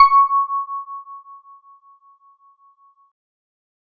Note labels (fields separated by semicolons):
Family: keyboard; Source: electronic; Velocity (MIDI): 50